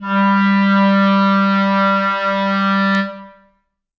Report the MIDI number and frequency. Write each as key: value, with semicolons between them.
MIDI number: 55; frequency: 196 Hz